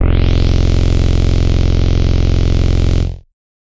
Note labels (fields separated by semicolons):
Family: bass; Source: synthesizer; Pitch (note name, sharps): F0; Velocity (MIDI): 75; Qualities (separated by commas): bright, distorted